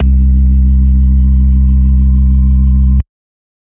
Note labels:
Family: organ; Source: electronic; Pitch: C2; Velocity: 127; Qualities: dark

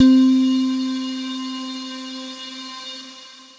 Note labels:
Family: guitar; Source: electronic; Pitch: C4; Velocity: 75; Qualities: long release

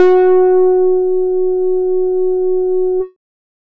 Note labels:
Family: bass; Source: synthesizer; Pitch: F#4; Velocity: 25; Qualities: distorted, multiphonic, tempo-synced

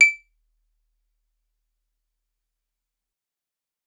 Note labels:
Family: guitar; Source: acoustic; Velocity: 127; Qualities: fast decay, percussive

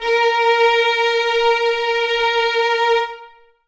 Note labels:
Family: string; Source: acoustic; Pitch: A#4; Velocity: 100; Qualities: reverb

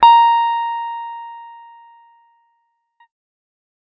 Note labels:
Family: guitar; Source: electronic; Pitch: A#5; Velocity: 100

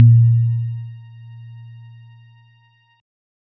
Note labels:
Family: keyboard; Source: electronic; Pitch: A#2; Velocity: 50; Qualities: dark

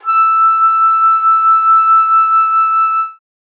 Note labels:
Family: flute; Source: acoustic; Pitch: E6; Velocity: 50; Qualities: bright

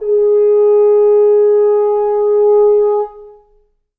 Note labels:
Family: brass; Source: acoustic; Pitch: G#4; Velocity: 50; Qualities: reverb

